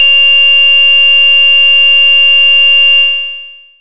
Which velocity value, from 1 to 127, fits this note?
50